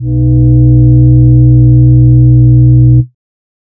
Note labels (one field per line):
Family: voice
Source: synthesizer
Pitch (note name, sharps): B1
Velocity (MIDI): 127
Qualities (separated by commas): dark